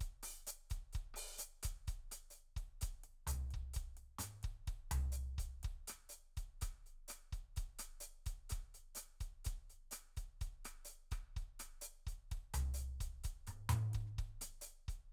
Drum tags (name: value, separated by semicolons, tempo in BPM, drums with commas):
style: bossa nova; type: beat; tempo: 127 BPM; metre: 4/4; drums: closed hi-hat, open hi-hat, hi-hat pedal, snare, cross-stick, mid tom, floor tom, kick